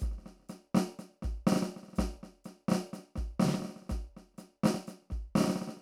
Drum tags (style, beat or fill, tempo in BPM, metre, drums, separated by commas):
New Orleans second line, beat, 124 BPM, 4/4, hi-hat pedal, snare, kick